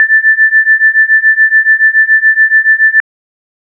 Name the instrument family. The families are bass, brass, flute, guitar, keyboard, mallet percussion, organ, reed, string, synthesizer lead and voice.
organ